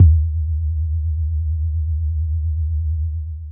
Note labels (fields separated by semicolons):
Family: bass; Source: synthesizer; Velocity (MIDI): 127; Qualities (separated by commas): dark, long release